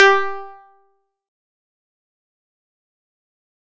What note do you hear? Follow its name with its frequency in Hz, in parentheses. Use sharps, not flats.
G4 (392 Hz)